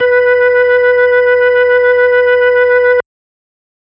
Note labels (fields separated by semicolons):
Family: organ; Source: electronic; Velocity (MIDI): 75